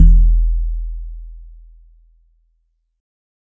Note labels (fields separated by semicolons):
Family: guitar; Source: synthesizer; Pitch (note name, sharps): E1; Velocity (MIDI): 25; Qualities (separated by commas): dark